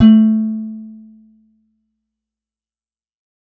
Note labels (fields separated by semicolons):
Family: guitar; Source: acoustic; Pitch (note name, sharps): A3; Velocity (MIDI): 50; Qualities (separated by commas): fast decay